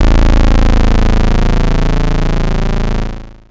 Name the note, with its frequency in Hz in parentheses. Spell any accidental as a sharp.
A0 (27.5 Hz)